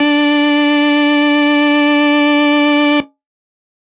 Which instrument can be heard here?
electronic organ